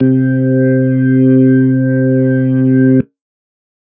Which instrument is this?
electronic organ